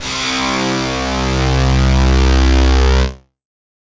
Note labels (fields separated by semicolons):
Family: guitar; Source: electronic; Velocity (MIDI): 75